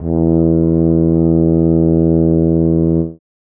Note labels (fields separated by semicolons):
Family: brass; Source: acoustic; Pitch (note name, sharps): E2; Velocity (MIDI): 50; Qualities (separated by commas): dark